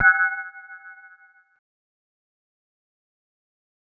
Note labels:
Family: mallet percussion; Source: synthesizer; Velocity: 75; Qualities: fast decay, multiphonic, percussive

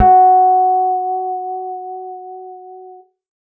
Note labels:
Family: bass; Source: synthesizer; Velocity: 127; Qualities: dark, reverb

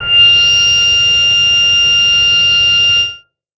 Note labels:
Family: bass; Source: synthesizer; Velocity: 127

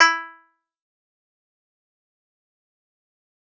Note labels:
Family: guitar; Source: acoustic; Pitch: E4; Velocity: 50; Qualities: fast decay, percussive

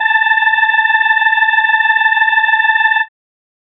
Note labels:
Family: organ; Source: electronic; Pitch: A5; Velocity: 100

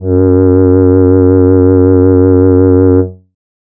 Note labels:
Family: voice; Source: synthesizer; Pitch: F#2; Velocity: 100; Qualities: distorted

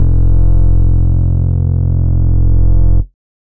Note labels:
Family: bass; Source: synthesizer; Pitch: F1; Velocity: 75; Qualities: distorted, multiphonic, tempo-synced

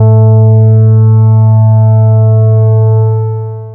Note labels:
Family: bass; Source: synthesizer; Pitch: A2; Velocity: 75; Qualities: long release

